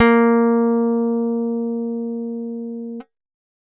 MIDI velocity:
127